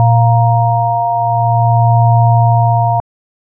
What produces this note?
electronic organ